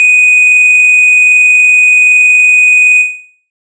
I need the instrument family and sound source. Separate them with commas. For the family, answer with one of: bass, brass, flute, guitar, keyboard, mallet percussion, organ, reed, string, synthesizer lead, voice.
bass, synthesizer